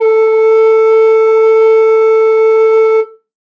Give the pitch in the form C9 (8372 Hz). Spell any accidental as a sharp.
A4 (440 Hz)